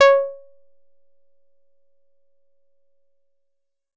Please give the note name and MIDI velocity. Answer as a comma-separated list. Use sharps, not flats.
C#5, 127